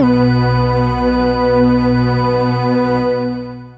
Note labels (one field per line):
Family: synthesizer lead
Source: synthesizer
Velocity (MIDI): 25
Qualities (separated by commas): long release